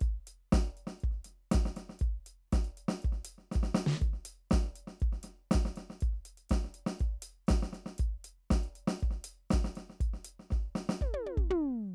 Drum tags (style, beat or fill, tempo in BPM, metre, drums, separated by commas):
disco, beat, 120 BPM, 4/4, closed hi-hat, hi-hat pedal, snare, high tom, floor tom, kick